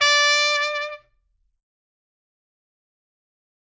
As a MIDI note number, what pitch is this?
74